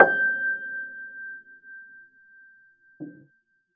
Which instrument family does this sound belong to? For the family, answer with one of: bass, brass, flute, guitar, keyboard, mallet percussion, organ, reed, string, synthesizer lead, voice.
keyboard